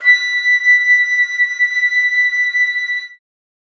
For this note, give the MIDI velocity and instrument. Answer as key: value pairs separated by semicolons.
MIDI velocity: 127; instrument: acoustic flute